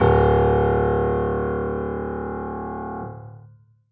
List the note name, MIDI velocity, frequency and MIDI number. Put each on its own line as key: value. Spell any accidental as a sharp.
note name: D1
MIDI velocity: 50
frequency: 36.71 Hz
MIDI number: 26